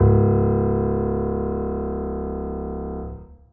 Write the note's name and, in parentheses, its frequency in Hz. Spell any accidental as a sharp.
C#1 (34.65 Hz)